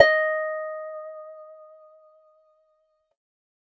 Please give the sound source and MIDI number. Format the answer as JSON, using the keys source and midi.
{"source": "acoustic", "midi": 75}